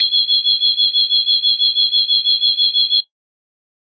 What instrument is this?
electronic organ